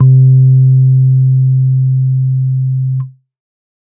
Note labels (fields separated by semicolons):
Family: keyboard; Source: electronic; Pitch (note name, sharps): C3; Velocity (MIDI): 25; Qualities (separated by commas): dark